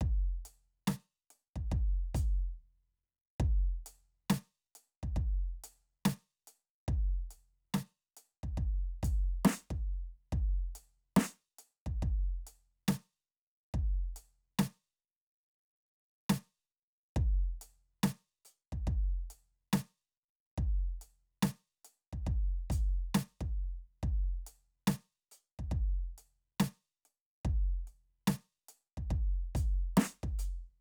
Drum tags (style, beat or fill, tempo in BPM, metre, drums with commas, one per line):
hip-hop
beat
70 BPM
4/4
crash, ride, closed hi-hat, snare, kick